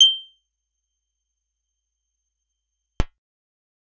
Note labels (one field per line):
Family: guitar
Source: acoustic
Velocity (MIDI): 100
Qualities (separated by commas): percussive